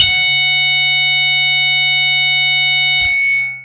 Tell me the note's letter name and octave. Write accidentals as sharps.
F#5